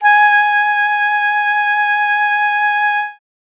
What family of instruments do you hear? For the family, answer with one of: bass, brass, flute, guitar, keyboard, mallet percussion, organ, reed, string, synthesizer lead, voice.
reed